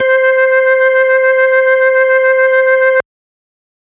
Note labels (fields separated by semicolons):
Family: organ; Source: electronic; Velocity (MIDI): 127